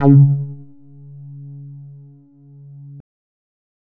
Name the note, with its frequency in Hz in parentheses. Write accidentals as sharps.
C#3 (138.6 Hz)